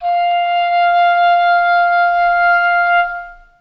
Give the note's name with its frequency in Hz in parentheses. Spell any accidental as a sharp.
F5 (698.5 Hz)